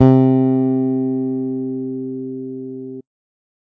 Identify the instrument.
electronic bass